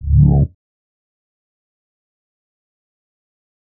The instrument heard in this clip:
synthesizer bass